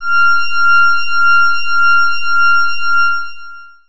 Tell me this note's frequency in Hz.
1397 Hz